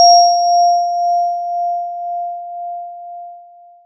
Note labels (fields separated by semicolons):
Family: mallet percussion; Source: acoustic; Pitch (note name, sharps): F5; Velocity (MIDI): 25; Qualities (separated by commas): bright, long release